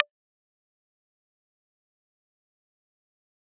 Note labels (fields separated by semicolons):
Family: guitar; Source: electronic; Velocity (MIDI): 127; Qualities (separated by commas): fast decay, percussive